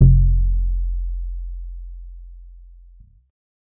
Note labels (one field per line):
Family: bass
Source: synthesizer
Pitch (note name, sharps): F1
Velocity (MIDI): 25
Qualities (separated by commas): dark